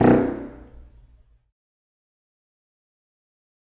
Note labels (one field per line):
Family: reed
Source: acoustic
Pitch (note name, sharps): B0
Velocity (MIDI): 25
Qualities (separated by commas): fast decay, percussive, reverb